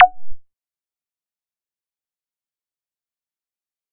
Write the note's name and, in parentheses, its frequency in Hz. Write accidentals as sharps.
F#5 (740 Hz)